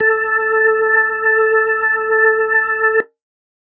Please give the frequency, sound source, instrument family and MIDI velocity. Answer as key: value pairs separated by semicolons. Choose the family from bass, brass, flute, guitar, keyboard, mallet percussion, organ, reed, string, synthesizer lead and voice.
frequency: 440 Hz; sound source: electronic; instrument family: organ; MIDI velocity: 25